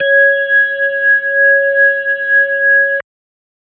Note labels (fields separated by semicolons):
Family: organ; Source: electronic; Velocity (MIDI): 75